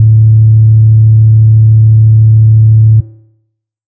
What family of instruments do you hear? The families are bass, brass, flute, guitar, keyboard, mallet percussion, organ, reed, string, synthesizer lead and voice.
bass